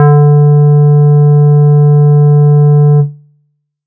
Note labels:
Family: bass; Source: synthesizer; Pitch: D3; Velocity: 100

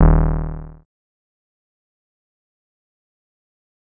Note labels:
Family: synthesizer lead; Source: synthesizer; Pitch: D#1; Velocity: 127; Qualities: distorted, fast decay

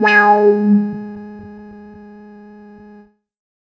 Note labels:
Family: bass; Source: synthesizer; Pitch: G#3; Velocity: 25; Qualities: distorted, non-linear envelope

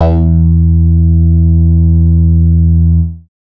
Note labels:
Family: bass; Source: synthesizer; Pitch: E2; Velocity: 50; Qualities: distorted

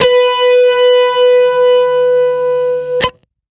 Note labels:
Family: guitar; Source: electronic; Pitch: B4; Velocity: 25; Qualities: distorted

